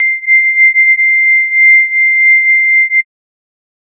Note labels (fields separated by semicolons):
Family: mallet percussion; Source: synthesizer; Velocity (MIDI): 25; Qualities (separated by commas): multiphonic, non-linear envelope